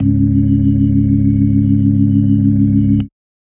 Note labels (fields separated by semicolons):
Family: organ; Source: electronic; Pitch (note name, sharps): C#1; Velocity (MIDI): 75